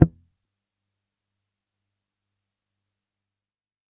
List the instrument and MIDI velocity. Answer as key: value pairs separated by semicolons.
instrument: electronic bass; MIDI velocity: 25